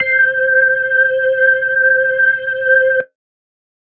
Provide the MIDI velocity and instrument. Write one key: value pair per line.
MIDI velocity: 75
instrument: electronic organ